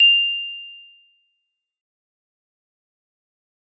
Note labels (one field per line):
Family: mallet percussion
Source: acoustic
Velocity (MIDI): 127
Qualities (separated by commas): bright, fast decay, percussive